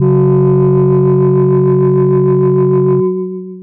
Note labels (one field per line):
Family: mallet percussion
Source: electronic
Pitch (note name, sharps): F#1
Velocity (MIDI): 127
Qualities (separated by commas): long release